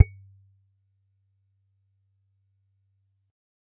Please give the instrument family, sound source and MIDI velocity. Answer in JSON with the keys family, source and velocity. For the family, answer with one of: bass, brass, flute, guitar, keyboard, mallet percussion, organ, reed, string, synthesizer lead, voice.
{"family": "guitar", "source": "acoustic", "velocity": 25}